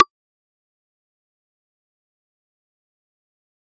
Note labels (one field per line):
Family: mallet percussion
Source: acoustic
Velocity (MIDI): 100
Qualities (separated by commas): fast decay, percussive